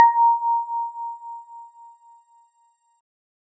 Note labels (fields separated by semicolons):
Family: keyboard; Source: electronic; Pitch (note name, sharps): A#5; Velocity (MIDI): 75